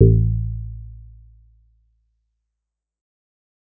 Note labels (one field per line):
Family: bass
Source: synthesizer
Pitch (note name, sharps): A1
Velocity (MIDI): 25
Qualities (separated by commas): dark, fast decay